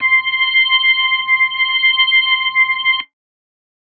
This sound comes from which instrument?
electronic organ